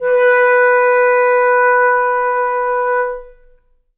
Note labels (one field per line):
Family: reed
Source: acoustic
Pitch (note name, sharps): B4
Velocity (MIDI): 50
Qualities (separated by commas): long release, reverb